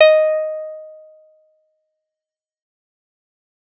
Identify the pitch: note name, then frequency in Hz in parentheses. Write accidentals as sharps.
D#5 (622.3 Hz)